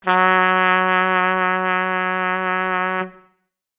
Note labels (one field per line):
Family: brass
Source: acoustic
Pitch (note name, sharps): F#3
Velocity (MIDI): 75